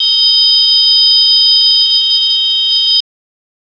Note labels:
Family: organ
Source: electronic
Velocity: 25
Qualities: bright

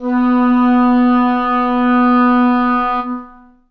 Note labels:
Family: reed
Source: acoustic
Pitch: B3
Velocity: 50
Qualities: long release, reverb

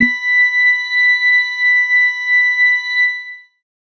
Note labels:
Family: organ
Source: electronic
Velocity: 127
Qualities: reverb

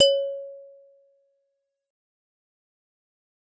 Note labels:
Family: mallet percussion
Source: acoustic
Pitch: C#5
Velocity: 75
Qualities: fast decay, percussive

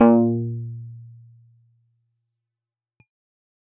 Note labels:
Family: keyboard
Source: electronic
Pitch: A#2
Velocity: 127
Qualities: fast decay

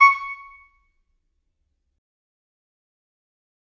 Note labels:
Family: reed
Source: acoustic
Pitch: C#6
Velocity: 50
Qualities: fast decay, percussive, reverb

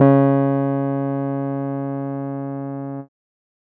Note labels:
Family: keyboard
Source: electronic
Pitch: C#3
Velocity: 50

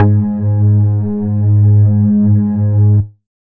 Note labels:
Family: bass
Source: synthesizer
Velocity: 25

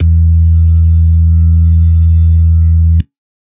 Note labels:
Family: organ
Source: electronic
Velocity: 50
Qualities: dark

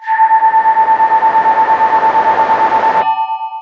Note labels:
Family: voice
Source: synthesizer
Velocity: 127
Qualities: distorted, long release

